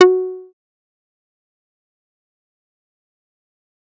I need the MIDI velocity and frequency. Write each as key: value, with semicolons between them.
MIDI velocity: 127; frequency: 370 Hz